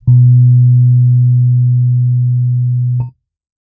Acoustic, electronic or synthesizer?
electronic